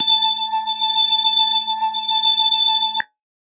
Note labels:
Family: organ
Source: electronic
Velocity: 25

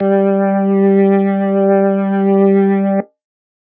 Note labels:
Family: organ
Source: electronic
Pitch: G3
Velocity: 50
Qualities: distorted

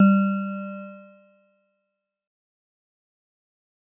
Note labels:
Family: mallet percussion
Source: acoustic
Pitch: G3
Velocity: 100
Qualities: fast decay

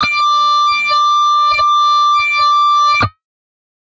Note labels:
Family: guitar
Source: synthesizer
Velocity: 75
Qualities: bright, distorted

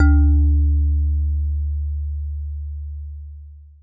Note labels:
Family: mallet percussion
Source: acoustic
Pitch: D2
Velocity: 127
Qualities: dark, long release, reverb

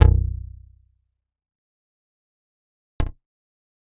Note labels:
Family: bass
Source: synthesizer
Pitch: B0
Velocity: 100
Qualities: fast decay, percussive

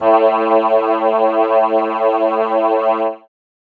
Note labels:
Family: keyboard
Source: synthesizer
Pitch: A2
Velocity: 127

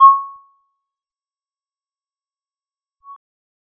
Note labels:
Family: bass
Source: synthesizer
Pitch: C#6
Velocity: 25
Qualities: fast decay, percussive

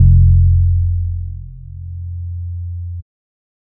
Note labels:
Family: bass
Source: synthesizer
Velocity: 25

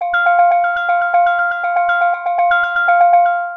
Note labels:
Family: mallet percussion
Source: synthesizer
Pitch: F5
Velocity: 50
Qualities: long release, multiphonic, percussive, tempo-synced

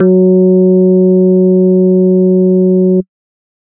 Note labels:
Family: organ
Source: electronic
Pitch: F#3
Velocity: 75

